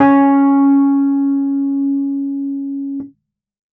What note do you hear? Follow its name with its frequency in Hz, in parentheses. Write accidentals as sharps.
C#4 (277.2 Hz)